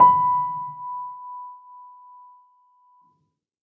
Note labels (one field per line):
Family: keyboard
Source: acoustic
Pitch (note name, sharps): B5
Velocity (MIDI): 50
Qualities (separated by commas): reverb